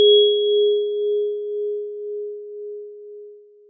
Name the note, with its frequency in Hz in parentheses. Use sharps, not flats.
G#4 (415.3 Hz)